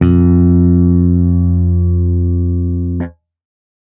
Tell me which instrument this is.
electronic bass